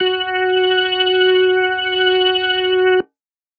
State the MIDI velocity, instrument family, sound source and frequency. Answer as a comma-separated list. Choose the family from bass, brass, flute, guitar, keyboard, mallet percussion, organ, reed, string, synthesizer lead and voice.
127, organ, electronic, 370 Hz